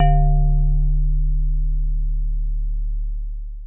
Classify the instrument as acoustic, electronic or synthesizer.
acoustic